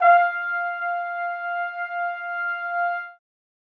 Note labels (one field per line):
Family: brass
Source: acoustic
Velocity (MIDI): 50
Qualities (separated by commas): reverb